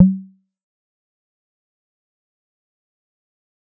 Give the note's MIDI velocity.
127